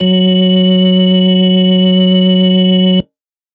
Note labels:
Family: organ; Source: electronic; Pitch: F#3; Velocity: 25; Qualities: distorted

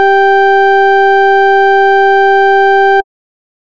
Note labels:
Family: bass; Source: synthesizer; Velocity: 127; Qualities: distorted

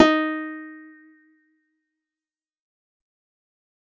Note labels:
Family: guitar; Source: acoustic; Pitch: D#4; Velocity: 25; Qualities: fast decay

